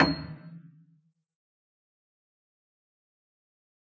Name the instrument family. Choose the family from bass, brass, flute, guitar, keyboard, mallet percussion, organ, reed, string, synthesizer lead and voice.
keyboard